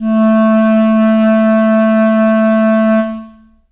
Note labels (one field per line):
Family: reed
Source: acoustic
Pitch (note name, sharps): A3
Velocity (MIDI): 25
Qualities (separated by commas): long release, reverb